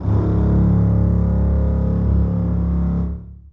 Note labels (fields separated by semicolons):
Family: string; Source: acoustic; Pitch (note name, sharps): C#1; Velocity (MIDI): 127; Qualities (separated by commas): long release, reverb